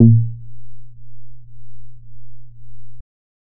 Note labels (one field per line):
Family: bass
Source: synthesizer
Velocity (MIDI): 50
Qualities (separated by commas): dark